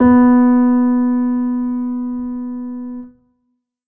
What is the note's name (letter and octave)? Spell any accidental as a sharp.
B3